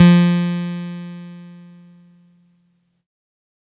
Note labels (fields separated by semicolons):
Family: keyboard; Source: electronic; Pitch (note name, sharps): F3; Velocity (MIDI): 127; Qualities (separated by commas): bright, distorted